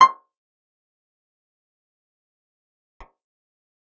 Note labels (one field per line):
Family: guitar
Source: acoustic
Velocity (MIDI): 100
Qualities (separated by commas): fast decay, percussive, reverb